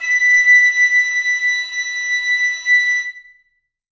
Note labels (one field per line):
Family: reed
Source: acoustic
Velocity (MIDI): 127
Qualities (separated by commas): reverb